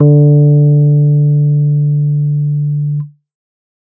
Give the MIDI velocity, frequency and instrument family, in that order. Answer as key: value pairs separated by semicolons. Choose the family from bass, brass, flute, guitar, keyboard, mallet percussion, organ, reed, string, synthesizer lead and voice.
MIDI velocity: 75; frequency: 146.8 Hz; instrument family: keyboard